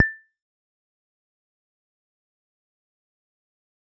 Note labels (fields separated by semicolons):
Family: bass; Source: synthesizer; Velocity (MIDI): 50; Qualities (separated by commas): fast decay, percussive